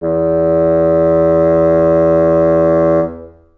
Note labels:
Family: reed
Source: acoustic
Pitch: E2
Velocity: 100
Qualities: reverb

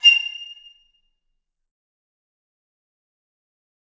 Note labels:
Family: reed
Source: acoustic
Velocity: 50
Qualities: bright, fast decay, percussive, reverb

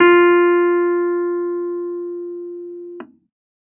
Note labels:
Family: keyboard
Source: electronic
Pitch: F4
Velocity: 25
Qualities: distorted

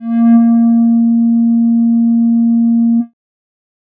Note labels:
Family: bass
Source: synthesizer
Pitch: A#3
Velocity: 100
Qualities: dark

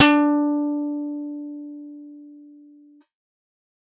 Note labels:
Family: guitar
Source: synthesizer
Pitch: D4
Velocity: 100

